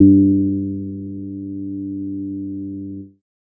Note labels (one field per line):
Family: bass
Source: synthesizer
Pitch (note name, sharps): G2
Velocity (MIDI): 50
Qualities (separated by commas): dark